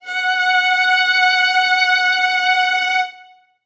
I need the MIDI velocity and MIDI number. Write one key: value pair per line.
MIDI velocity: 75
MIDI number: 78